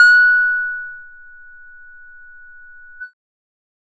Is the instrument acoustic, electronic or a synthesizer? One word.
synthesizer